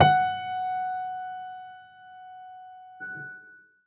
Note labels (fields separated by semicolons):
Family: keyboard; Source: acoustic; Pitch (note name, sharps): F#5; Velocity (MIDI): 75; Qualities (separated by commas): reverb